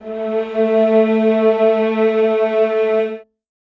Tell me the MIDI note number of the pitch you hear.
57